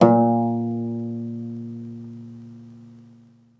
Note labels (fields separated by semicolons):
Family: guitar; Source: acoustic; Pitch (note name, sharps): A#2; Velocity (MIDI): 100; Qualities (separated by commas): reverb